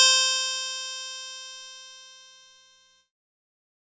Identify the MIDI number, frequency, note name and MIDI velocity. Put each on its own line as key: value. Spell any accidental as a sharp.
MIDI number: 72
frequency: 523.3 Hz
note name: C5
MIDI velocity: 75